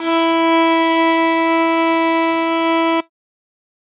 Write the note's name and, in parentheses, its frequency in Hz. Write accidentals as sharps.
E4 (329.6 Hz)